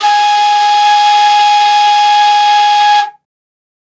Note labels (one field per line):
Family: flute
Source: acoustic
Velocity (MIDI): 75